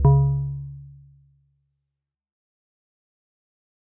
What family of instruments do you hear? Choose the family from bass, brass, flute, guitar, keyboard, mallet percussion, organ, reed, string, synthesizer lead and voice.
mallet percussion